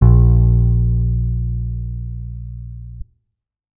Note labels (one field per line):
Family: guitar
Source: electronic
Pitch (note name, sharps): A#1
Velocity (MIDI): 25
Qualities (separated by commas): reverb